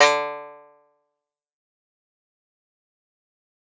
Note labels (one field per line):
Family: guitar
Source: acoustic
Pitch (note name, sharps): D3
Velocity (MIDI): 127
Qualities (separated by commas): bright, fast decay, percussive